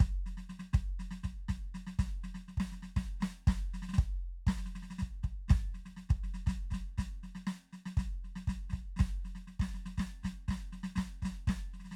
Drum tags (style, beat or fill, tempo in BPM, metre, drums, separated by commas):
march, beat, 120 BPM, 4/4, snare, kick